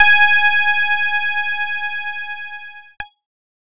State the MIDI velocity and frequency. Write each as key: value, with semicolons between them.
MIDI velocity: 100; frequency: 830.6 Hz